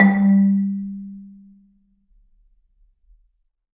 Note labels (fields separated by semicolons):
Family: mallet percussion; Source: acoustic; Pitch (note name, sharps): G3; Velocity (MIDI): 100; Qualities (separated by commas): dark, reverb